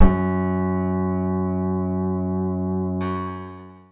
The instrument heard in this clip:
acoustic guitar